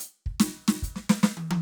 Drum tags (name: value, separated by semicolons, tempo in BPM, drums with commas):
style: punk; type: fill; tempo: 144 BPM; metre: 4/4; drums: closed hi-hat, snare, high tom, kick